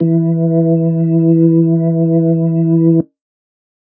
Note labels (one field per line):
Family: organ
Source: electronic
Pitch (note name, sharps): E3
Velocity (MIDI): 25